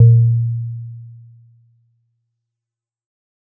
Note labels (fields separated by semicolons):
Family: mallet percussion; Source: acoustic; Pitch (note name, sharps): A#2; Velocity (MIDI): 75; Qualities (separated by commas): dark, fast decay